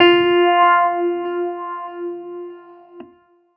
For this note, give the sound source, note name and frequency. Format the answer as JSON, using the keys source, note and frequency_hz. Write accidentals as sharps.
{"source": "electronic", "note": "F4", "frequency_hz": 349.2}